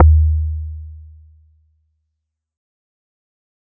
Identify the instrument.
acoustic mallet percussion instrument